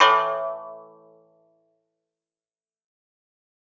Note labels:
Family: guitar; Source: acoustic; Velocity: 75; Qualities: fast decay

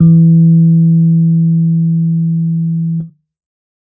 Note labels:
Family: keyboard; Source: electronic; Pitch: E3; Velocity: 50; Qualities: dark

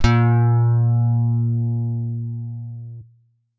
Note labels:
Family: guitar; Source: electronic; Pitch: A#2; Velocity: 100

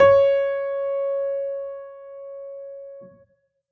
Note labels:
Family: keyboard; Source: acoustic; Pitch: C#5; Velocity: 75

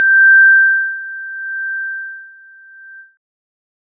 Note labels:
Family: keyboard; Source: electronic; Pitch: G6; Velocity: 100; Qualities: multiphonic

